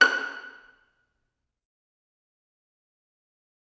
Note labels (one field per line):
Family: string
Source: acoustic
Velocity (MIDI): 127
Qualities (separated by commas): fast decay, percussive, reverb